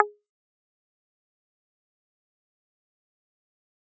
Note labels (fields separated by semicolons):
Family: guitar; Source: electronic; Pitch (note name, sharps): G#4; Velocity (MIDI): 75; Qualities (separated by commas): fast decay, percussive